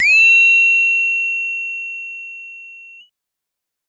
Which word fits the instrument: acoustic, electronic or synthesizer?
synthesizer